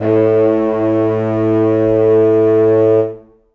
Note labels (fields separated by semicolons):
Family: reed; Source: acoustic; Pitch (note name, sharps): A2; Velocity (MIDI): 100; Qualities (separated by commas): reverb